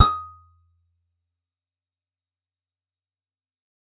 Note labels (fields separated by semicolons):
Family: guitar; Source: acoustic; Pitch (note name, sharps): D#6; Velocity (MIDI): 75; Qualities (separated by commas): fast decay, percussive